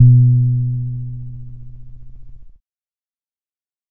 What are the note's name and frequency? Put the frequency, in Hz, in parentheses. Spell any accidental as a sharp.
B2 (123.5 Hz)